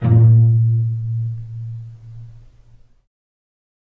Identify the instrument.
acoustic string instrument